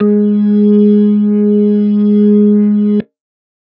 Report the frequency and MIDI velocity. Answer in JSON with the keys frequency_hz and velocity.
{"frequency_hz": 207.7, "velocity": 50}